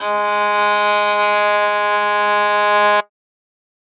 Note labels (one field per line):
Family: string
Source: acoustic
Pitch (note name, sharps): G#3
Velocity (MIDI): 75